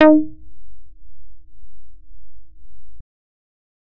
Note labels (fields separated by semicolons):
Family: bass; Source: synthesizer; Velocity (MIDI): 100